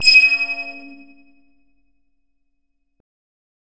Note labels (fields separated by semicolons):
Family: bass; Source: synthesizer; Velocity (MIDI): 127; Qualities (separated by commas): bright, distorted